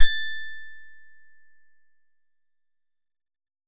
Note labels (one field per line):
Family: guitar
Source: synthesizer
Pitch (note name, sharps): A6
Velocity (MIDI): 50